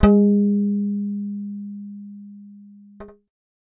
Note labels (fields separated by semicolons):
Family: bass; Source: synthesizer; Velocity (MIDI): 50; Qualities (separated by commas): dark